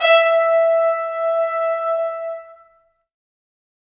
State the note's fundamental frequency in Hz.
659.3 Hz